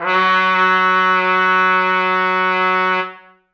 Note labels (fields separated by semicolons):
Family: brass; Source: acoustic; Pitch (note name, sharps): F#3; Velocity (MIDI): 127; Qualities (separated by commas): reverb